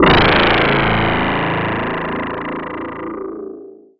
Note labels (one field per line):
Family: mallet percussion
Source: electronic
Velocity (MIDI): 75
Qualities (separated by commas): bright, distorted, long release, non-linear envelope